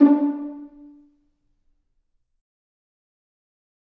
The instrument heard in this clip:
acoustic string instrument